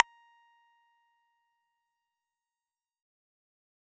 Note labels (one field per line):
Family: bass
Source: synthesizer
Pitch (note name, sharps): A#5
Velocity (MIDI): 100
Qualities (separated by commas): fast decay, percussive